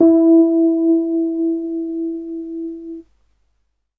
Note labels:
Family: keyboard; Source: electronic; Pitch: E4; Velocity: 50

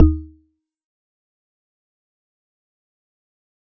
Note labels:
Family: mallet percussion; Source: acoustic; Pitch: D#2; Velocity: 25; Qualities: fast decay, percussive

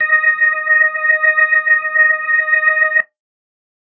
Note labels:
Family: organ; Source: electronic; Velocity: 75

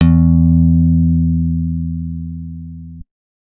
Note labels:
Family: guitar; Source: acoustic; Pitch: E2; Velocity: 127

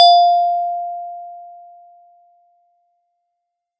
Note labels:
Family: mallet percussion; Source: acoustic; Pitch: F5; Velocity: 100

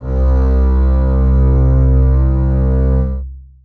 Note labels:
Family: string; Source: acoustic; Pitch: C2; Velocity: 50; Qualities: long release, reverb

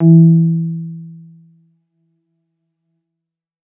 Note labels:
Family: keyboard; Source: electronic; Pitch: E3; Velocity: 100; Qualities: dark

